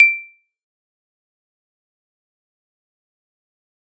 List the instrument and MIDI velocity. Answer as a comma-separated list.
electronic keyboard, 100